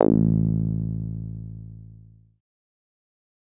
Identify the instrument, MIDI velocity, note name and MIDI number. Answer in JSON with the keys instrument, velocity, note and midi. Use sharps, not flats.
{"instrument": "synthesizer lead", "velocity": 25, "note": "A1", "midi": 33}